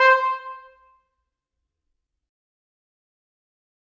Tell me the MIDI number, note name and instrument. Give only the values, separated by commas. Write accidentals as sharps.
72, C5, acoustic reed instrument